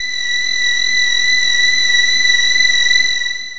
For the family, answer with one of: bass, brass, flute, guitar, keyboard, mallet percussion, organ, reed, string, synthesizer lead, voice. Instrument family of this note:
voice